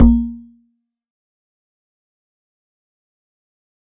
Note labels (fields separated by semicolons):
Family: mallet percussion; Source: acoustic; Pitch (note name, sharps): A#1; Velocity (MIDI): 50; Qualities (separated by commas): fast decay, percussive